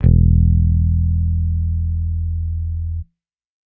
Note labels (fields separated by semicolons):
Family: bass; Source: electronic; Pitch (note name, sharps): E1; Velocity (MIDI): 50